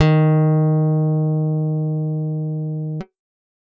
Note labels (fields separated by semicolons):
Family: guitar; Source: acoustic; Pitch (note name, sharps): D#3; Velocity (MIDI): 75